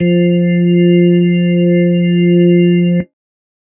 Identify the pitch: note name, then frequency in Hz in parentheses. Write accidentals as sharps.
F3 (174.6 Hz)